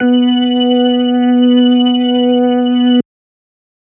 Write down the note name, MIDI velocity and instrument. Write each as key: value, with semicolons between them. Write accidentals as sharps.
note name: B3; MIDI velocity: 100; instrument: electronic organ